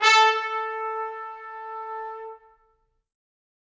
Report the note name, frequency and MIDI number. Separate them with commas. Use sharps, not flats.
A4, 440 Hz, 69